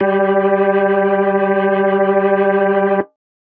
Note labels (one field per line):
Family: organ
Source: electronic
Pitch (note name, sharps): G3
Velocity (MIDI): 100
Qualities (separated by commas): distorted